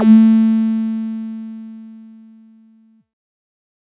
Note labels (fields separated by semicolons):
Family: bass; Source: synthesizer; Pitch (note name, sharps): A3; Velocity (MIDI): 75; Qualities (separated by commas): bright, distorted